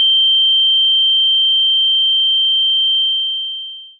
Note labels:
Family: synthesizer lead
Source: synthesizer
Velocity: 100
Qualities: bright, long release

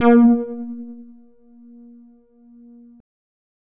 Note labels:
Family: bass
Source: synthesizer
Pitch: A#3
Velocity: 75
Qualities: distorted

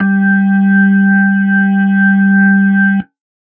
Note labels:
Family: organ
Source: electronic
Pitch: G3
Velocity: 25

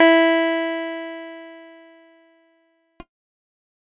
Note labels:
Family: keyboard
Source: electronic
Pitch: E4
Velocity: 75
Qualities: bright

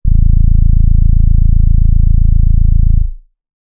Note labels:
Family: keyboard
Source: electronic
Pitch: A0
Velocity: 25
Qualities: dark

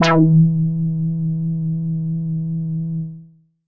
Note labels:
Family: bass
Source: synthesizer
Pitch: E3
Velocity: 50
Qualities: distorted, tempo-synced

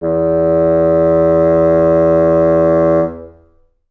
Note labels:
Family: reed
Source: acoustic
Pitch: E2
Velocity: 100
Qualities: reverb

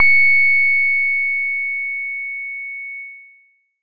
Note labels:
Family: bass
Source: synthesizer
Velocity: 25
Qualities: distorted

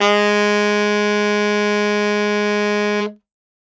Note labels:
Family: reed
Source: acoustic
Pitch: G#3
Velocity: 127

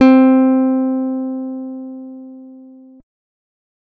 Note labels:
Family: guitar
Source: acoustic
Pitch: C4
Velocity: 50

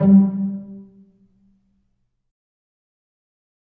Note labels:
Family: string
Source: acoustic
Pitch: G3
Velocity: 100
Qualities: dark, fast decay, reverb

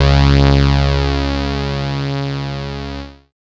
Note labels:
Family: bass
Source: synthesizer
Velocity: 75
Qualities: bright, distorted

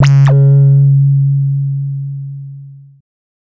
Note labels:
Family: bass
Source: synthesizer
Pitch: C#3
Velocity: 127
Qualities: distorted

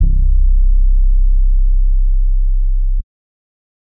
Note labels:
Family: bass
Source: synthesizer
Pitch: C1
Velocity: 127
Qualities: dark

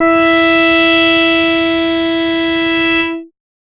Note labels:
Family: bass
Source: synthesizer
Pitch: E4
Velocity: 50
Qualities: bright, distorted

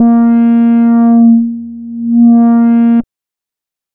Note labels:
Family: bass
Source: synthesizer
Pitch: A#3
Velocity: 127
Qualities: distorted

